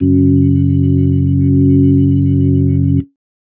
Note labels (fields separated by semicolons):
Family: organ; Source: electronic; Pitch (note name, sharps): F#1; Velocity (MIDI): 127; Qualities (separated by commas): dark